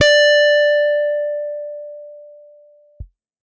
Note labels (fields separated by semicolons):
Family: guitar; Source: electronic; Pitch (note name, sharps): D5; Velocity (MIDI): 25; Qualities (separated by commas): bright, distorted